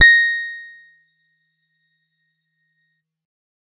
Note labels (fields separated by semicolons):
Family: guitar; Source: electronic; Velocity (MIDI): 75; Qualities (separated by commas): bright, percussive